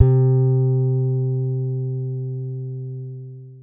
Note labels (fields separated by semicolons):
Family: guitar; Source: acoustic; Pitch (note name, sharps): C3; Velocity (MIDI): 75; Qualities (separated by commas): dark, long release